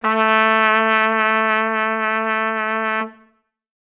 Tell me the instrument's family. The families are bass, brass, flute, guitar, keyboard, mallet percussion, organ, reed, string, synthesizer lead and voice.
brass